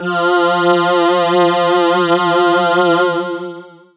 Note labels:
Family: voice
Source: synthesizer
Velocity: 100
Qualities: distorted, long release

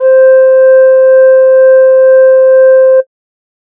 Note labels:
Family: flute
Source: synthesizer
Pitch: C5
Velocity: 25

